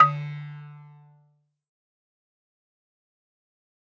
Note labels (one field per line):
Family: mallet percussion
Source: acoustic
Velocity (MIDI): 50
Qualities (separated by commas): fast decay, reverb